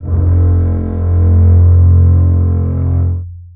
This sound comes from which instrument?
acoustic string instrument